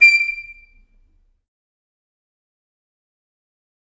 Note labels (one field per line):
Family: flute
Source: acoustic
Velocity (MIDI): 100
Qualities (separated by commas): fast decay, percussive, reverb